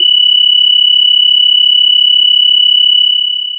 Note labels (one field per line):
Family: bass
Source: synthesizer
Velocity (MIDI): 75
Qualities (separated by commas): bright, distorted, long release